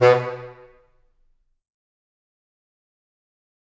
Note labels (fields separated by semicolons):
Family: reed; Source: acoustic; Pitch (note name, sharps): B2; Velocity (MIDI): 127; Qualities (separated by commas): fast decay, percussive, reverb